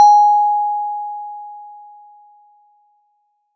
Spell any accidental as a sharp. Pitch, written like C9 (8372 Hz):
G#5 (830.6 Hz)